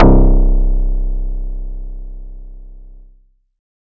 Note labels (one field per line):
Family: guitar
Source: acoustic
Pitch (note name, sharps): C1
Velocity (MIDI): 50